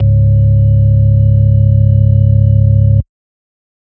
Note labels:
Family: organ; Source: electronic; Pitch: C#1; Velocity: 100; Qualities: dark

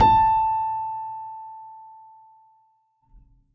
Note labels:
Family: keyboard; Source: acoustic; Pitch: A5; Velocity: 100; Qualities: reverb

